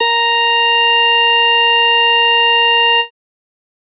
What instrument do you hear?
synthesizer bass